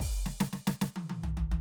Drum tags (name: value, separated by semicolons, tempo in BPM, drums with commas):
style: punk; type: fill; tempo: 144 BPM; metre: 4/4; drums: open hi-hat, snare, high tom, floor tom, kick